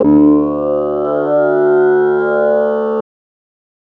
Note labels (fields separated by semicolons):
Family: voice; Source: synthesizer; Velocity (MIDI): 75; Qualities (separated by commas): distorted